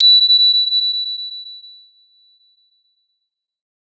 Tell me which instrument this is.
acoustic mallet percussion instrument